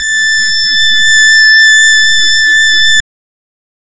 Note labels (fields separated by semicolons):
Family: reed; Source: synthesizer; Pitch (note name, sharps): A6; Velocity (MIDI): 127; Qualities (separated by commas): distorted, non-linear envelope